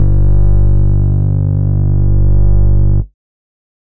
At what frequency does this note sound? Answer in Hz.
49 Hz